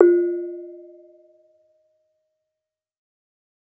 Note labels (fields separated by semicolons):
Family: mallet percussion; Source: acoustic; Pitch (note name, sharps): F4; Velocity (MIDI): 50; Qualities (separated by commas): fast decay